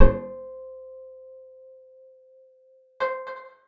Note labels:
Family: guitar; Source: acoustic; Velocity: 127; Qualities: percussive, reverb

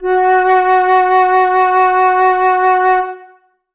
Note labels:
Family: flute; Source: acoustic; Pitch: F#4; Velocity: 127; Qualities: reverb

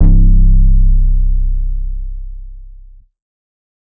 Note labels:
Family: bass; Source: synthesizer; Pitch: C1; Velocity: 75; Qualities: distorted

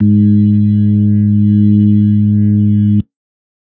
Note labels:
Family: organ; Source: electronic; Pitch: G#2; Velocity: 50

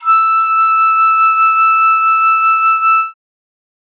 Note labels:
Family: flute; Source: acoustic; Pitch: E6; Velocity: 25

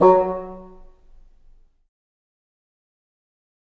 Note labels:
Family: reed; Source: acoustic; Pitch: F#3; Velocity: 100; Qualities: fast decay, percussive, reverb

